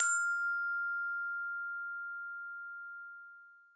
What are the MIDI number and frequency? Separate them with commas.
89, 1397 Hz